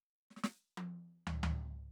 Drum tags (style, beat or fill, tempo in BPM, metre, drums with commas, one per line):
jazz
fill
125 BPM
4/4
hi-hat pedal, snare, high tom, floor tom